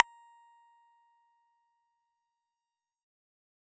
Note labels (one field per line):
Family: bass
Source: synthesizer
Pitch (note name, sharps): A#5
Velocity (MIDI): 25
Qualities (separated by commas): fast decay, percussive